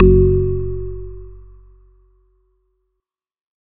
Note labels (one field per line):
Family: organ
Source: electronic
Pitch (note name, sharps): F#1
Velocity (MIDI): 100